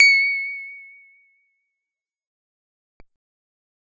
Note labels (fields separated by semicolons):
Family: bass; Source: synthesizer; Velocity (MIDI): 75; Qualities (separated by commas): fast decay